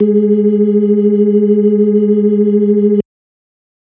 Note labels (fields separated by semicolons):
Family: organ; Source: electronic; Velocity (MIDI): 50; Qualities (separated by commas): dark